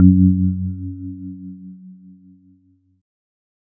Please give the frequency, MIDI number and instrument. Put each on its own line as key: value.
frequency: 92.5 Hz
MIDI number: 42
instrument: electronic keyboard